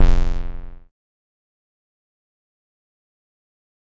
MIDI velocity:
25